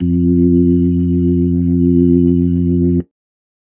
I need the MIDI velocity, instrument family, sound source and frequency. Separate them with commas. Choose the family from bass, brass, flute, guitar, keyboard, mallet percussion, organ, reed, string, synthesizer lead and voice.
25, organ, electronic, 87.31 Hz